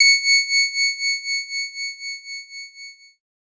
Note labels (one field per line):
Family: keyboard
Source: electronic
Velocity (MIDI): 50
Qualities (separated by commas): bright